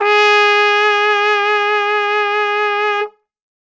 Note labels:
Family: brass; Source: acoustic; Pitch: G#4; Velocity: 127

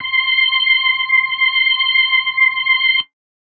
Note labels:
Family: organ; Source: electronic; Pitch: C6; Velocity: 75

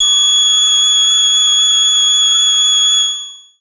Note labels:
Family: voice; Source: synthesizer; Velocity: 127; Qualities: bright, long release

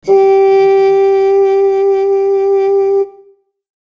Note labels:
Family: brass; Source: acoustic; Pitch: G4; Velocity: 25

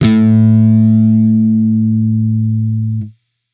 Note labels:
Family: bass; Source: electronic; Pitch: A2; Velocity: 75; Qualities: distorted

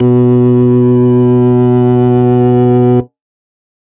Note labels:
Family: organ; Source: electronic; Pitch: B2; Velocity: 75; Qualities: distorted

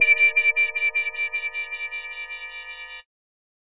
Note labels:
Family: bass; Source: synthesizer; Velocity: 127; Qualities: bright, distorted

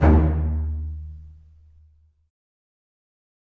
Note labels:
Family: string; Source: acoustic; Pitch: D#2; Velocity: 127; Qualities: fast decay, reverb

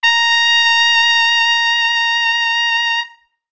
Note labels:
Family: brass; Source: acoustic; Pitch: A#5; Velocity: 127; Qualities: bright

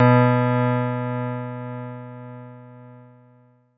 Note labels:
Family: keyboard; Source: electronic; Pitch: B2; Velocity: 75

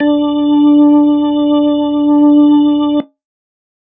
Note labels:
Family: organ; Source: electronic; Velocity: 127; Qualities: dark

